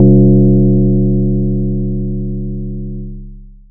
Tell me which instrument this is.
acoustic mallet percussion instrument